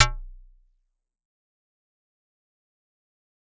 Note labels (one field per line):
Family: mallet percussion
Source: acoustic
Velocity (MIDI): 50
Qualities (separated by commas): fast decay, percussive